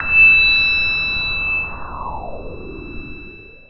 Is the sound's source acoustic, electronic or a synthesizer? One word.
synthesizer